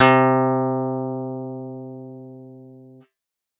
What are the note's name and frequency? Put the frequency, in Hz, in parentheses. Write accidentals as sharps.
C3 (130.8 Hz)